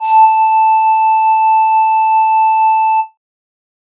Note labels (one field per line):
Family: flute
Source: synthesizer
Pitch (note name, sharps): A5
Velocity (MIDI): 127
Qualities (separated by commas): distorted